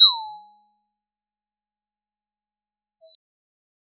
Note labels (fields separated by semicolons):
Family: bass; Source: synthesizer; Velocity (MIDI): 50; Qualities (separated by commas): bright, fast decay, percussive